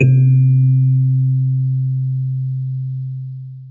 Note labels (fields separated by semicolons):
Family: mallet percussion; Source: acoustic; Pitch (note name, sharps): C3; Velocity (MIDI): 100; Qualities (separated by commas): dark, long release, reverb